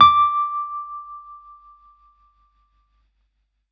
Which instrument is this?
electronic keyboard